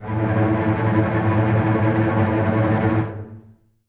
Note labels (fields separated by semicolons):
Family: string; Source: acoustic; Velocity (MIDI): 50; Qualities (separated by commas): long release, non-linear envelope, reverb